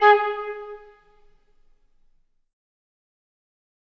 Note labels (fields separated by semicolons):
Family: flute; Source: acoustic; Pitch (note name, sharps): G#4; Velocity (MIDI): 25; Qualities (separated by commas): fast decay, reverb